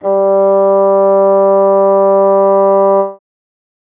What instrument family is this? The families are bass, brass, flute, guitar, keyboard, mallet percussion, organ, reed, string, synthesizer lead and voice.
reed